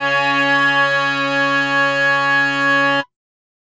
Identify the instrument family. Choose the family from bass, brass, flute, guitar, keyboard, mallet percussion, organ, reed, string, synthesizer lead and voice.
flute